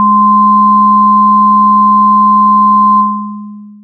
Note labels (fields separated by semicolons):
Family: synthesizer lead; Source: synthesizer; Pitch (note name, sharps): G#3; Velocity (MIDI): 127; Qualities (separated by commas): long release